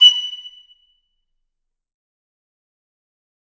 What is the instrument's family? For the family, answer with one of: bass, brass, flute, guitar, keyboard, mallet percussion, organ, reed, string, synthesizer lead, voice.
reed